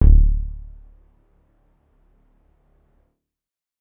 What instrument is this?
electronic keyboard